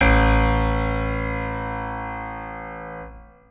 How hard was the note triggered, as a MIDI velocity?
127